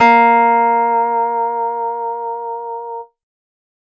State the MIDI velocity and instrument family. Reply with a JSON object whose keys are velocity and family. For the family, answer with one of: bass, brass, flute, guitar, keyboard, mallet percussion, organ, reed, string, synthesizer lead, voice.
{"velocity": 100, "family": "guitar"}